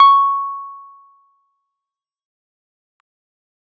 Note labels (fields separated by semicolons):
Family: keyboard; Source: electronic; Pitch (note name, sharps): C#6; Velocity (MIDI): 100; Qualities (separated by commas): fast decay